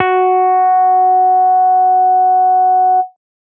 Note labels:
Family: bass; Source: synthesizer; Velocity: 127

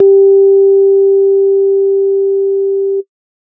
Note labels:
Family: organ; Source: electronic; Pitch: G4; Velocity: 50; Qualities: dark

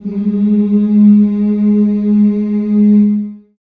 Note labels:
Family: voice; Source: acoustic; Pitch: G#3; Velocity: 50; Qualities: reverb

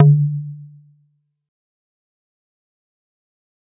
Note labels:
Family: mallet percussion; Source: acoustic; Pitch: D3; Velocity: 75; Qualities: fast decay, percussive

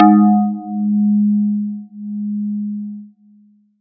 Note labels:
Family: guitar; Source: synthesizer; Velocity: 50; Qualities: dark

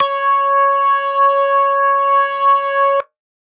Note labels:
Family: organ; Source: electronic; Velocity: 127

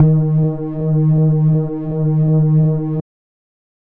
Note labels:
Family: bass; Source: synthesizer; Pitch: D#3; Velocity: 100; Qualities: dark

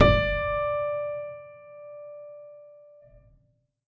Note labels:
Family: keyboard; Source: acoustic; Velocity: 100; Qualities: reverb

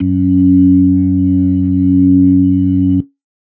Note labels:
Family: organ; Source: electronic; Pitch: F#2; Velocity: 127; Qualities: dark

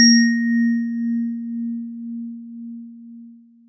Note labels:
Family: mallet percussion; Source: acoustic; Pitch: A#3; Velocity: 127; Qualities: bright

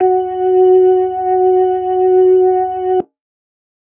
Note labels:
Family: organ; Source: electronic; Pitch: F#4; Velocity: 25

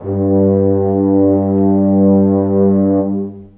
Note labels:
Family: brass; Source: acoustic; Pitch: G2; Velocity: 50; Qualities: dark, long release, reverb

